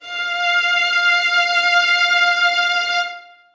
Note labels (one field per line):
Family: string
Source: acoustic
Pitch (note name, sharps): F5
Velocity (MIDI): 50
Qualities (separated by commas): bright, reverb